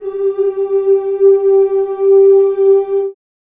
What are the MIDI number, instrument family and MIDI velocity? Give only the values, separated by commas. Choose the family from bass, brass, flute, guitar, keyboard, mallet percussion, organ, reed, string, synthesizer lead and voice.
67, voice, 50